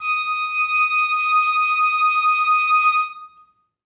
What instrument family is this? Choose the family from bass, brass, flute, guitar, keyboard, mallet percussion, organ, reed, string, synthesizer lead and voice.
flute